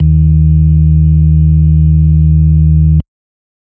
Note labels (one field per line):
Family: organ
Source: electronic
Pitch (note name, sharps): D#2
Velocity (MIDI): 25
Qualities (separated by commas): dark